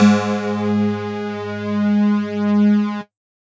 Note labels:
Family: mallet percussion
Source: electronic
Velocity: 100

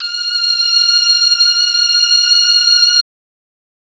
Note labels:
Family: string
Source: electronic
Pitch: F6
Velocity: 127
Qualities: reverb

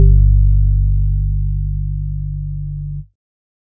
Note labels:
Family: organ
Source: electronic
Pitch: G1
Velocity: 127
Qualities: dark

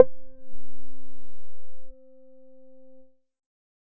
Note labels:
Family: bass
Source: synthesizer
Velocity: 25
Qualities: distorted

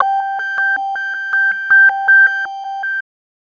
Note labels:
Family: bass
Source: synthesizer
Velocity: 100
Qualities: tempo-synced

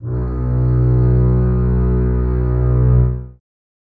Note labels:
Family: string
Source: acoustic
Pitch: B1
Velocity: 25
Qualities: dark, reverb

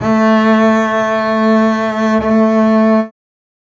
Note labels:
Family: string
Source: acoustic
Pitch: A3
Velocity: 100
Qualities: reverb

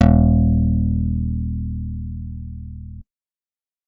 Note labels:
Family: guitar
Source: acoustic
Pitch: D#1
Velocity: 127

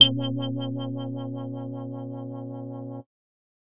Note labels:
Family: bass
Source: synthesizer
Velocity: 75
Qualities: distorted

